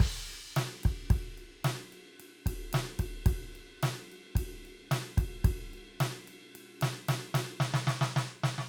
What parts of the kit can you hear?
crash, ride, snare and kick